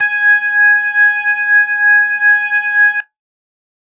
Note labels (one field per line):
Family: organ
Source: electronic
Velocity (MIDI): 100